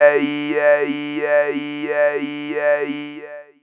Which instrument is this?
synthesizer voice